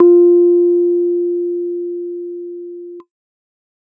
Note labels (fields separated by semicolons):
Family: keyboard; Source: electronic; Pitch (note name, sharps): F4; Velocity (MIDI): 50